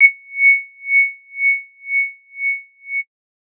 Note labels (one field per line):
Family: bass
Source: synthesizer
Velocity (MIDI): 50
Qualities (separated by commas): distorted